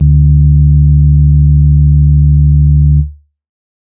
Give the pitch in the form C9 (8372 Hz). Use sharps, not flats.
D2 (73.42 Hz)